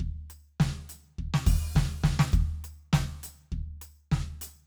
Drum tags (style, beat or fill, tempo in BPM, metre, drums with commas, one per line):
rock
beat
102 BPM
4/4
crash, ride, percussion, snare, kick